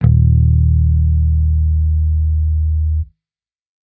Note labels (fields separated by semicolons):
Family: bass; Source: electronic; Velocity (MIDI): 75